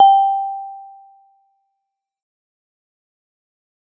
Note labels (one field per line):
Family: mallet percussion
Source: acoustic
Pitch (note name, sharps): G5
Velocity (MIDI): 50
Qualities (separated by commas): fast decay